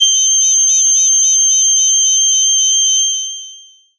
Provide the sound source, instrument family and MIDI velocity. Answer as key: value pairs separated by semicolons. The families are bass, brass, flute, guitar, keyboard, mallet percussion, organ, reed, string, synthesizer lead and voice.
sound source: synthesizer; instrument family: voice; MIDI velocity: 25